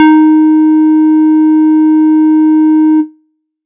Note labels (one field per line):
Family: bass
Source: synthesizer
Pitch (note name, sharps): D#4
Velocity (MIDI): 127